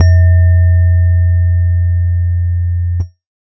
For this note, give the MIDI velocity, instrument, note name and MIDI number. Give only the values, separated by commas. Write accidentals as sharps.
50, electronic keyboard, F2, 41